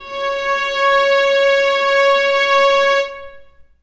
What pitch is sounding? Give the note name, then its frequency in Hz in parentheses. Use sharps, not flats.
C#5 (554.4 Hz)